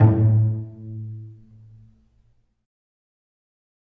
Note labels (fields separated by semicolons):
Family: string; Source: acoustic; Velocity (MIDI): 100; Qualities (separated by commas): dark, fast decay, reverb